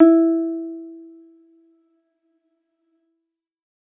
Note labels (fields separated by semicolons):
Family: keyboard; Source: electronic; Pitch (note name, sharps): E4; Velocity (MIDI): 100